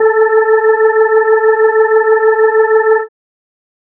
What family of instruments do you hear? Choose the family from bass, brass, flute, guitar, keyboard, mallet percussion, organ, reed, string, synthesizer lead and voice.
organ